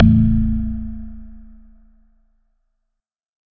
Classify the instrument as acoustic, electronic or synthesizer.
electronic